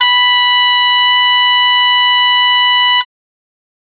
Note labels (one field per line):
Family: reed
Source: acoustic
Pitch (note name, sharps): B5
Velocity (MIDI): 50